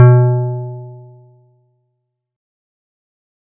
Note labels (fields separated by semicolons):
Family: keyboard; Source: electronic; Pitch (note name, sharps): B2; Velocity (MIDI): 50; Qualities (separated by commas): fast decay